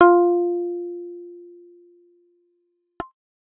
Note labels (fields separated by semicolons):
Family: bass; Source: synthesizer; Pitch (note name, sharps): F4; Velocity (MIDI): 75